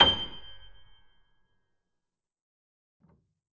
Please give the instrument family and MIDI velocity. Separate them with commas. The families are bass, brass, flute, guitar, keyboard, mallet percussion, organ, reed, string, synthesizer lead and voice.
keyboard, 25